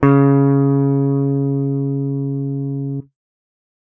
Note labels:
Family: guitar; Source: electronic; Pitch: C#3; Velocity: 100

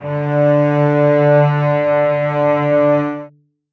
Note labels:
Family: string; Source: acoustic; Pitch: D3; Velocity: 75; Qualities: reverb

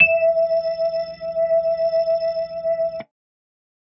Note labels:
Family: organ; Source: electronic; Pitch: E5; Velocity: 75

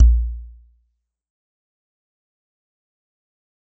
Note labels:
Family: mallet percussion; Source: acoustic; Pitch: A#1; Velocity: 75; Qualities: dark, fast decay, percussive

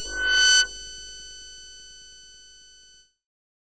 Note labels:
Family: keyboard; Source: synthesizer; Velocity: 25; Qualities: bright, distorted

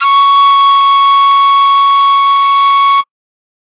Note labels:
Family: flute; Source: acoustic; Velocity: 100

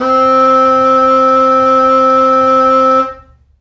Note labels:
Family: reed; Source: acoustic; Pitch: C4; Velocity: 100; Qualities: distorted, reverb

